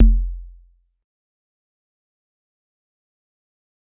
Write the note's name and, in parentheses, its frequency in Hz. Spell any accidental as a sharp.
F1 (43.65 Hz)